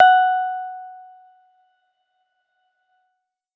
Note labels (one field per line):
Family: keyboard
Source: electronic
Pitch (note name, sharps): F#5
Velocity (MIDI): 100